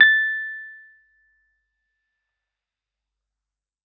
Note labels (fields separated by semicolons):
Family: keyboard; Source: electronic; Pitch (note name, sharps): A6; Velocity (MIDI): 127; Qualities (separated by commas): fast decay